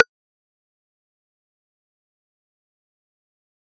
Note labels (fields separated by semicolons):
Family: mallet percussion; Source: acoustic; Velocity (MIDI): 100; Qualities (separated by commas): fast decay, percussive